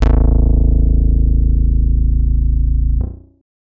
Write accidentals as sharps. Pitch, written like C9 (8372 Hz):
A0 (27.5 Hz)